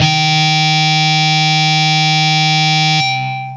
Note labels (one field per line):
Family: guitar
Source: electronic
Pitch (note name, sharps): D#3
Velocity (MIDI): 127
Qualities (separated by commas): bright, distorted, long release